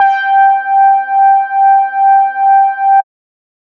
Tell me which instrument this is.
synthesizer bass